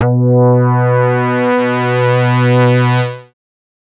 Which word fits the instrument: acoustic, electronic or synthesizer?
synthesizer